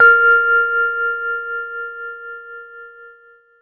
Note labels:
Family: keyboard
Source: electronic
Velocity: 25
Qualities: reverb

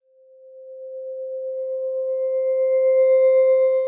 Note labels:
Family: guitar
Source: electronic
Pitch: C5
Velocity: 25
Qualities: dark, long release

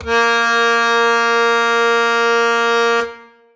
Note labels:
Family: reed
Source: acoustic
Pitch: A#3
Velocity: 25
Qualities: bright

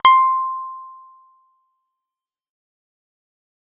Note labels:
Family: bass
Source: synthesizer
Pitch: C6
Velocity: 100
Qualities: fast decay

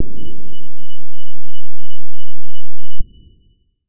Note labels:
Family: guitar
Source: electronic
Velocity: 127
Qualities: dark, distorted

